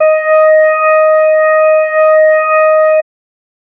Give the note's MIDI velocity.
127